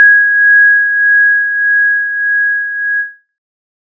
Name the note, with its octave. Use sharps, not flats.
G#6